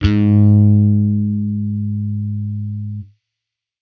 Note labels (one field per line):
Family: bass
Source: electronic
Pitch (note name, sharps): G#2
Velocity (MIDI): 127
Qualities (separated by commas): distorted